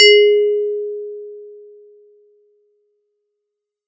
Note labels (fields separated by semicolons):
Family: mallet percussion; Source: acoustic; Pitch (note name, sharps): G#4; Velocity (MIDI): 127